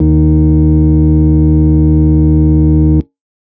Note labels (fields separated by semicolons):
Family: organ; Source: electronic; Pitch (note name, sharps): D#2; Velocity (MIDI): 127; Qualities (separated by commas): distorted